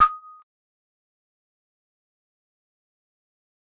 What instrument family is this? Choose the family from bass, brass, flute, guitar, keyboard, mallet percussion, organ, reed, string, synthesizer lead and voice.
mallet percussion